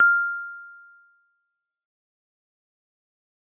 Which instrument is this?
acoustic mallet percussion instrument